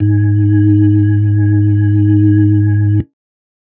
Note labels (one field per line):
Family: organ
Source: electronic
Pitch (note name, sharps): G#2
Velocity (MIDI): 50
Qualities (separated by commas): dark